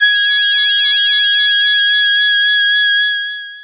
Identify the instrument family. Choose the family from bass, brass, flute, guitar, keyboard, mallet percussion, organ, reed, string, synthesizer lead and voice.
voice